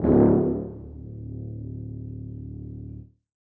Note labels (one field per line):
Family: brass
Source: acoustic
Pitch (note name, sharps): D1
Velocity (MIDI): 127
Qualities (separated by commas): reverb